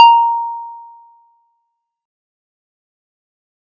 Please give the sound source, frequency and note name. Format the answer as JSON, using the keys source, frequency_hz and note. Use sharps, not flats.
{"source": "acoustic", "frequency_hz": 932.3, "note": "A#5"}